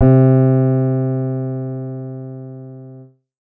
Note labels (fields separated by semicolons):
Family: keyboard; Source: synthesizer; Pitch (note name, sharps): C3; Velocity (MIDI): 50; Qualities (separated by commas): dark